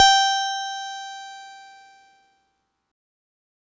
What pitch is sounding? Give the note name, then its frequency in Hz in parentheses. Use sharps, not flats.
G5 (784 Hz)